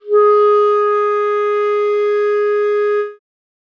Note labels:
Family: reed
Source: acoustic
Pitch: G#4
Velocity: 25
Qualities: dark

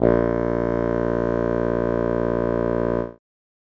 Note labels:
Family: reed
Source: acoustic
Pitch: A#1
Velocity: 100

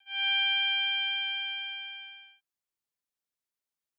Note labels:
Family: bass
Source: synthesizer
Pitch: G5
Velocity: 100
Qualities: bright, distorted, fast decay

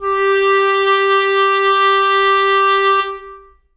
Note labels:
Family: reed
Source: acoustic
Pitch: G4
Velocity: 100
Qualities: long release, reverb

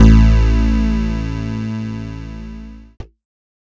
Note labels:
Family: keyboard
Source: electronic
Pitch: A1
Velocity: 127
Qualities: bright, distorted

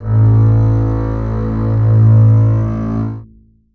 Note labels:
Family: string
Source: acoustic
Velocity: 75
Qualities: reverb

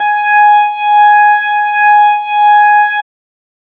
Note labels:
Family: organ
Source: electronic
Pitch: G#5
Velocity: 75

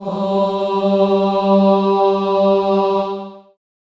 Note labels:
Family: voice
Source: acoustic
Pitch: G3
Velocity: 50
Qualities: reverb

